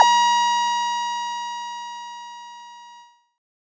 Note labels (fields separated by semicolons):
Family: bass; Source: synthesizer; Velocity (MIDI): 50; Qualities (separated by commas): bright, distorted